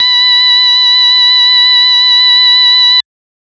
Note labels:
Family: organ; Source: electronic; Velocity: 25; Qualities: bright, distorted

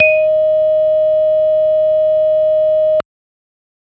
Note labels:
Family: organ; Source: electronic; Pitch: D#5; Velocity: 75

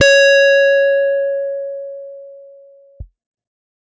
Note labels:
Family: guitar; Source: electronic; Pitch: C#5; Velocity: 25; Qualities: bright, distorted

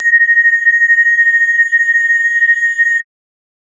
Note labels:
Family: mallet percussion; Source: electronic; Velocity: 50; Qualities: multiphonic, non-linear envelope

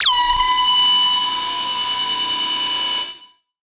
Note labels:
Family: synthesizer lead; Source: synthesizer; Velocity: 25; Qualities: bright, distorted, multiphonic, non-linear envelope

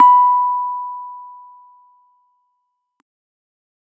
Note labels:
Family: keyboard; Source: electronic; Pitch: B5; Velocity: 25

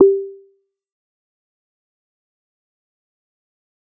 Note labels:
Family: bass; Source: synthesizer; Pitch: G4; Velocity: 100; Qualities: dark, fast decay, percussive

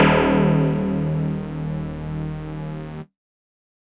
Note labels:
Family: mallet percussion; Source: electronic; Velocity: 50

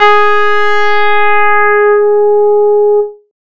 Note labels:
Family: bass; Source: synthesizer; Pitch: G#4; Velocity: 127; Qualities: bright, distorted

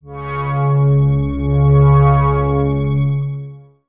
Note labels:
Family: synthesizer lead; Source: synthesizer; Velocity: 50; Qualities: bright, long release, non-linear envelope

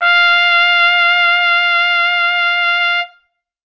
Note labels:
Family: brass; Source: acoustic; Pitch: F5; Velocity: 100

